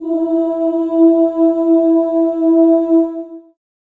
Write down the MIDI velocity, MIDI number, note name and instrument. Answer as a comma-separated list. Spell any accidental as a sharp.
75, 64, E4, acoustic voice